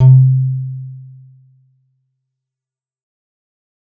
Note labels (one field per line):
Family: guitar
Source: electronic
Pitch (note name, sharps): C3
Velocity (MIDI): 50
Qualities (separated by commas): dark, fast decay, reverb